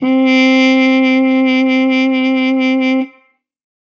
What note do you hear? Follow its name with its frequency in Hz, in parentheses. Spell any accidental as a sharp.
C4 (261.6 Hz)